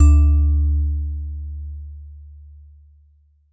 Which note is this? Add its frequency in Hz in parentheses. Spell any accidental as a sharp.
D2 (73.42 Hz)